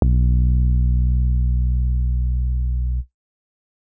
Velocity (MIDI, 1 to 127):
50